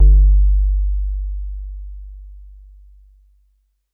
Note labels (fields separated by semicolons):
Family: guitar; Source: synthesizer; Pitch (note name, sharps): G1; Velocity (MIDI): 25; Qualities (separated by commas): dark